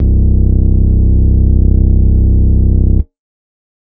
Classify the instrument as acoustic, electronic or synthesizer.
electronic